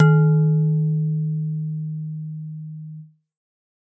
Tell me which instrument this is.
acoustic mallet percussion instrument